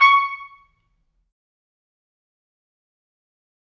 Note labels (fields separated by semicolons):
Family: brass; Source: acoustic; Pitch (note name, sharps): C#6; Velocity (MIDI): 50; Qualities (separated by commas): fast decay, percussive, reverb